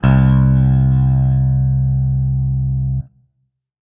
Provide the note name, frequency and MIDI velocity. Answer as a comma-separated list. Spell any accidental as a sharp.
C2, 65.41 Hz, 100